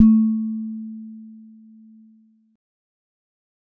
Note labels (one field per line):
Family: mallet percussion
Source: acoustic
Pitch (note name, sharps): A3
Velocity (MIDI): 25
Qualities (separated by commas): dark, fast decay